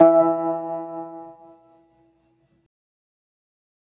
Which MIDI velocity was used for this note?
25